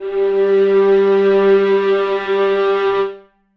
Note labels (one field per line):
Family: string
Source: acoustic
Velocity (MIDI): 50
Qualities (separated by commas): reverb